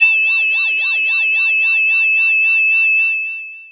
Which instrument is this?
synthesizer voice